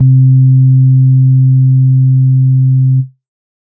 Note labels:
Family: organ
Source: electronic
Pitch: C3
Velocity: 100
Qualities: dark

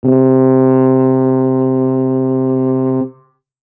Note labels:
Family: brass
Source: acoustic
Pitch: C3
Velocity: 100

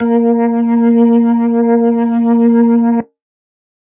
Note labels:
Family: organ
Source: electronic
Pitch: A#3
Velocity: 75

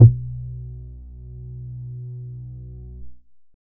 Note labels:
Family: bass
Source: synthesizer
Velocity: 25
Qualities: distorted

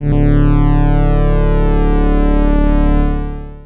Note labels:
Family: organ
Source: electronic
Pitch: D1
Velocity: 127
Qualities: distorted, long release

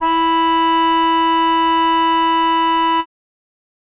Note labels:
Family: reed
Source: acoustic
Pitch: E4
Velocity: 25

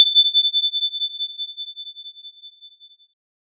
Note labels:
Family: keyboard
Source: synthesizer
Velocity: 50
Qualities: bright

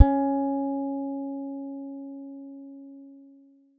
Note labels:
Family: guitar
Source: acoustic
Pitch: C#4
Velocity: 127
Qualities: dark

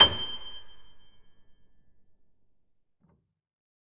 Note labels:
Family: keyboard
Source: acoustic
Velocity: 50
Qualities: reverb

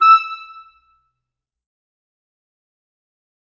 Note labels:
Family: reed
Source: acoustic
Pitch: E6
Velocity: 127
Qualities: fast decay, percussive, reverb

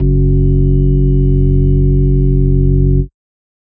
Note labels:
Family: organ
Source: electronic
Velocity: 127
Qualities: dark

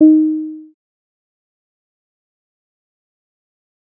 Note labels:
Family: bass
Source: synthesizer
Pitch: D#4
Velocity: 25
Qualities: fast decay, percussive

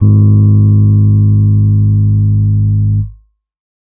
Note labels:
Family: keyboard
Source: electronic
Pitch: G#1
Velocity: 75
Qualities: distorted

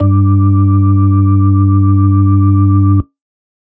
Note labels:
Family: organ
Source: electronic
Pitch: G2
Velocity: 127

